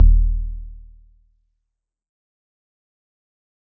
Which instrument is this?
synthesizer guitar